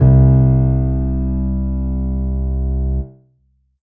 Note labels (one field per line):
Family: keyboard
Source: electronic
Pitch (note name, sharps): C2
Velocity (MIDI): 25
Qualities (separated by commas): dark